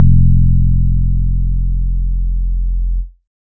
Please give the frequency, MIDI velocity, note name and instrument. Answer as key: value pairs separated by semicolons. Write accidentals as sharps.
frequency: 43.65 Hz; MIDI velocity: 127; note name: F1; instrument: electronic keyboard